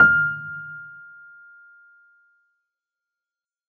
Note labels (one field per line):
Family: keyboard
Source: acoustic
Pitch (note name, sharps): F6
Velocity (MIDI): 75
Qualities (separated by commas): fast decay, reverb